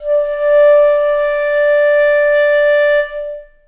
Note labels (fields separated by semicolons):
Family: reed; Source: acoustic; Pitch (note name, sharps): D5; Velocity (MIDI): 50; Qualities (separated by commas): long release, reverb